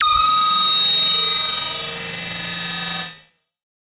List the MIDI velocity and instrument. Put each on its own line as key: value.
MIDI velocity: 127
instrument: synthesizer lead